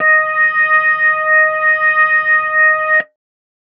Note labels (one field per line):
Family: organ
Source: electronic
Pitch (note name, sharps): D#5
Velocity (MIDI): 25